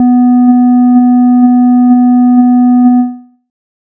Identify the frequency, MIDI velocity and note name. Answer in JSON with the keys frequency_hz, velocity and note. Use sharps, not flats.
{"frequency_hz": 246.9, "velocity": 25, "note": "B3"}